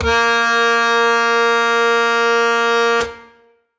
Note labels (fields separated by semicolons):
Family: reed; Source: acoustic; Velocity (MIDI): 75; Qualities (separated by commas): bright